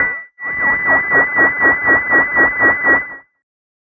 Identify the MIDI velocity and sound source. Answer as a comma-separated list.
127, synthesizer